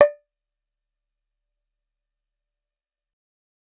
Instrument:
synthesizer bass